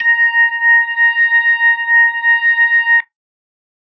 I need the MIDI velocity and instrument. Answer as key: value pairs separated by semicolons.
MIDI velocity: 50; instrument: electronic organ